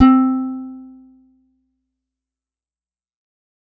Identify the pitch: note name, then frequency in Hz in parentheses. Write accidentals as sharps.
C4 (261.6 Hz)